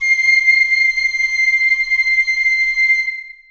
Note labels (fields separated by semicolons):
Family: flute; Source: acoustic; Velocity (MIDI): 50; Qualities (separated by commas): reverb